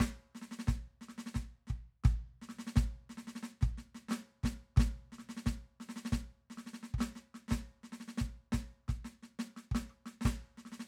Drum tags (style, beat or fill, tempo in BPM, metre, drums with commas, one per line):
march
beat
176 BPM
4/4
snare, cross-stick, kick